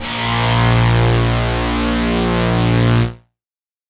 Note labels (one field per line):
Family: guitar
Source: electronic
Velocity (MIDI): 50